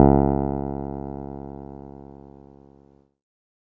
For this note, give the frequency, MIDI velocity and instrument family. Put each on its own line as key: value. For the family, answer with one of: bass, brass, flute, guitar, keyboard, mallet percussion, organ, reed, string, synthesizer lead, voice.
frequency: 69.3 Hz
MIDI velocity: 75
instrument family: keyboard